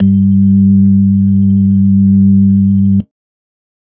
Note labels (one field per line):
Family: organ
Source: electronic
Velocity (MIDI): 50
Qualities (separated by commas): dark